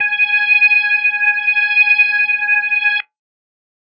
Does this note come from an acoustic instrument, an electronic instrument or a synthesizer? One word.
electronic